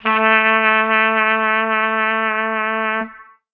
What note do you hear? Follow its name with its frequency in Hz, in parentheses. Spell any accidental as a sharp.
A3 (220 Hz)